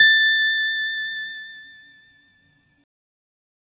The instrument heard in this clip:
synthesizer keyboard